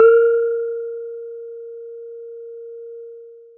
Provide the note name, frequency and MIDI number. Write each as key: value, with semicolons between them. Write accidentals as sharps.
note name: A#4; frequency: 466.2 Hz; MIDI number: 70